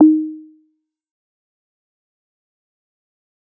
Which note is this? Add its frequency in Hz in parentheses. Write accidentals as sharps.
D#4 (311.1 Hz)